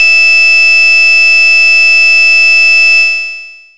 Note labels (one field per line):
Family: bass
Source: synthesizer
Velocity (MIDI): 127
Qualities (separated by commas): bright, distorted, long release